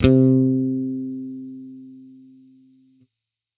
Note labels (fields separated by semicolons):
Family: bass; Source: electronic; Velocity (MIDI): 127; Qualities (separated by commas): distorted